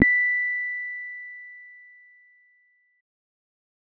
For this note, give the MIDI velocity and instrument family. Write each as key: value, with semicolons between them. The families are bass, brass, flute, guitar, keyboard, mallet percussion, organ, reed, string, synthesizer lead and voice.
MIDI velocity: 25; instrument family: keyboard